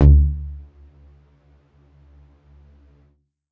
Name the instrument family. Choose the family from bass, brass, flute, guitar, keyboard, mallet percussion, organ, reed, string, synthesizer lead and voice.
keyboard